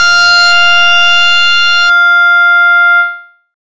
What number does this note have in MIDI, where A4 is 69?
77